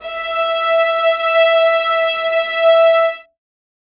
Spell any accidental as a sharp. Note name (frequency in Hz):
E5 (659.3 Hz)